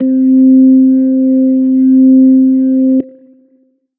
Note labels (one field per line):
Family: organ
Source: electronic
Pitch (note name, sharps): C4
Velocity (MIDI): 100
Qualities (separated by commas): dark, long release